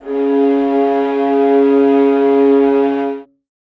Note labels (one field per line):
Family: string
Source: acoustic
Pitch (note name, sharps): C#3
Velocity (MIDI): 25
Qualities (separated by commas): reverb